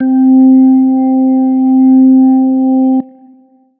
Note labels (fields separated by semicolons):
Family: organ; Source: electronic; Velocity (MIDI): 75; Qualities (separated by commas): long release